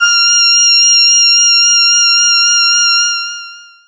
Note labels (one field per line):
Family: voice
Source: synthesizer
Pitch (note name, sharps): F6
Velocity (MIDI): 25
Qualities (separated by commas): bright, distorted, long release